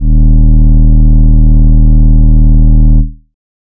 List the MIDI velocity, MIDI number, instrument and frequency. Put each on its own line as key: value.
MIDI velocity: 127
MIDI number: 27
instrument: synthesizer flute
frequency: 38.89 Hz